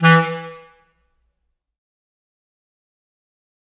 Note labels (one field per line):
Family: reed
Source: acoustic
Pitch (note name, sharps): E3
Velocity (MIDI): 127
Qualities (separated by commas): fast decay, percussive, reverb